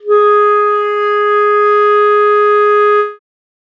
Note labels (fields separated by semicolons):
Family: reed; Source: acoustic; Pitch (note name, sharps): G#4; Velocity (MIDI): 100; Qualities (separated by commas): dark